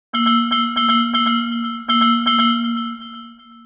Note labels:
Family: mallet percussion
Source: synthesizer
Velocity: 75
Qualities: long release, multiphonic, tempo-synced

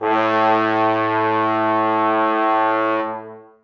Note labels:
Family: brass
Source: acoustic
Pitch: A2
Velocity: 100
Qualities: dark, long release, reverb

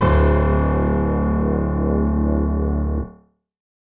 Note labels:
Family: keyboard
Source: electronic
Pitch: D1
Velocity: 100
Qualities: reverb

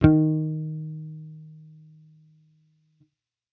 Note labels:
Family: bass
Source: electronic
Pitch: D#3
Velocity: 50

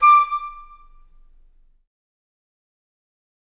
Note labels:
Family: flute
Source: acoustic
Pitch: D6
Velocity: 100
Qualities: fast decay, percussive, reverb

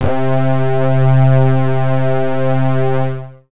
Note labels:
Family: bass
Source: synthesizer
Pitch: C3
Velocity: 50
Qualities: distorted

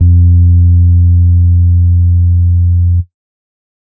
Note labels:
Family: keyboard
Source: electronic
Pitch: F2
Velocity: 25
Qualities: dark

